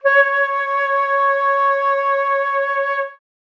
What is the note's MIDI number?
73